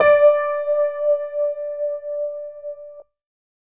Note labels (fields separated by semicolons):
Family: keyboard; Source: electronic; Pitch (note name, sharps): D5; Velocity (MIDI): 100; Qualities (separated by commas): reverb